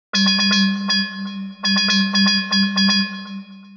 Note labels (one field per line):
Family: mallet percussion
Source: synthesizer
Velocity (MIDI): 75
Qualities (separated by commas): long release, multiphonic, tempo-synced